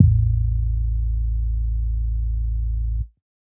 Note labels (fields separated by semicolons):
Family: bass; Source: synthesizer; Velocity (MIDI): 25; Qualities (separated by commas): dark